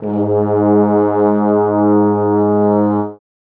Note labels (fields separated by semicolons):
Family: brass; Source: acoustic; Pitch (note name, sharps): G#2; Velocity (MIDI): 50; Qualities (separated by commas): reverb